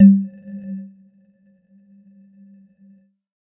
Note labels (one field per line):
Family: mallet percussion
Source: electronic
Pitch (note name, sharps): G3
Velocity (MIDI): 50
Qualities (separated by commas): dark, non-linear envelope, percussive